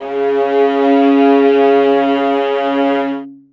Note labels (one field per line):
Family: string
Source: acoustic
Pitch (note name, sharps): C#3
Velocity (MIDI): 100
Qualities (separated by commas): reverb